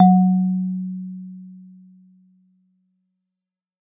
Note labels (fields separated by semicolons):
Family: mallet percussion; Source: acoustic; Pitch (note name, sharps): F#3; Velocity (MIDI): 100; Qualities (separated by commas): dark, reverb